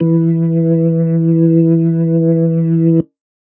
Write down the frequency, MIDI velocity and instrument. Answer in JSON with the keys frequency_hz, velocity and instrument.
{"frequency_hz": 164.8, "velocity": 100, "instrument": "electronic organ"}